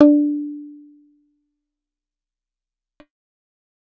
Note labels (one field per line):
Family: guitar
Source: acoustic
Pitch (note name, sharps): D4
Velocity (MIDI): 127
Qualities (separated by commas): dark, fast decay